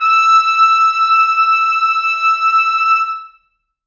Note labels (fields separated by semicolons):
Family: brass; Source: acoustic; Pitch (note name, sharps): E6; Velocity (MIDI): 100; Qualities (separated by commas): reverb